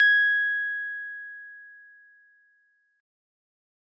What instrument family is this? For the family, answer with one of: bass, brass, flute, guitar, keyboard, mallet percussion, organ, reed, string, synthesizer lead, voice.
keyboard